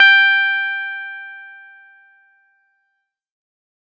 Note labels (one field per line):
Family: keyboard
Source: electronic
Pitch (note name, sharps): G5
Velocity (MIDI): 25